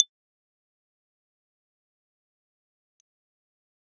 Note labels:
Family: keyboard; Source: electronic; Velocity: 75; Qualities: fast decay, percussive

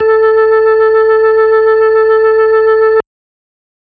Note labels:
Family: organ; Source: electronic; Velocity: 75

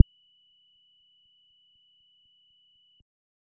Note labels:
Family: bass; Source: synthesizer; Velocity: 127; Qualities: dark, percussive

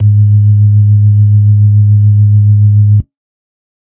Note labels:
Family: organ; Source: electronic; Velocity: 127; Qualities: dark

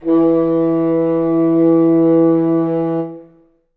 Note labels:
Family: reed; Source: acoustic; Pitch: E3; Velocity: 50; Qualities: reverb

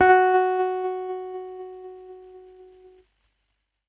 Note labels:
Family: keyboard; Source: electronic; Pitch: F#4; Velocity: 75; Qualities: distorted, tempo-synced

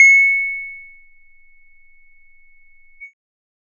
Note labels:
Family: bass; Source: synthesizer; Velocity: 100

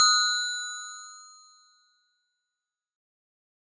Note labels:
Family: mallet percussion; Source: acoustic; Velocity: 100; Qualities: bright, fast decay

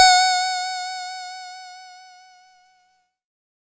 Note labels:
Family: keyboard; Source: electronic; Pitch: F#5; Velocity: 100; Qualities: bright

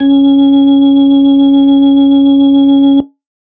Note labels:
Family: organ; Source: electronic; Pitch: C#4; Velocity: 25

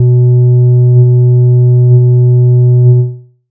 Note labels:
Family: bass; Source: synthesizer; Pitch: B2; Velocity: 25; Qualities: dark

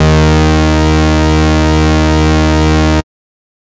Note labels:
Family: bass; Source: synthesizer; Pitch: D#2; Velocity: 75; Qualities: bright, distorted

